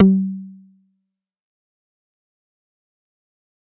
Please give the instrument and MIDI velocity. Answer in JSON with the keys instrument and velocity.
{"instrument": "synthesizer bass", "velocity": 75}